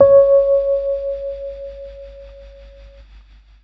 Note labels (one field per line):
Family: keyboard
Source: electronic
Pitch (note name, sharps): C#5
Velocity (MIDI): 25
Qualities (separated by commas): long release